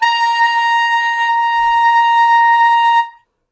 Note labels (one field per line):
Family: reed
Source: acoustic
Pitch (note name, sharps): A#5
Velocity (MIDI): 75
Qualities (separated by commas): reverb